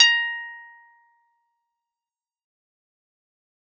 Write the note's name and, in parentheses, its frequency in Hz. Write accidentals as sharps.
A#5 (932.3 Hz)